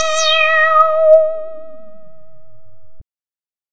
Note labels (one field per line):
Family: bass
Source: synthesizer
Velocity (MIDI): 127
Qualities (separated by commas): bright, distorted